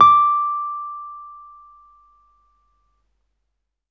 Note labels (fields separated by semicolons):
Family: keyboard; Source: electronic; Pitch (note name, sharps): D6; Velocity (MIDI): 100